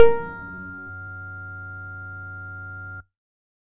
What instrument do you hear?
synthesizer bass